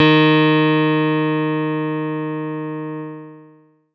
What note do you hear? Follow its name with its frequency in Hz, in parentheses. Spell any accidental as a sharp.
D#3 (155.6 Hz)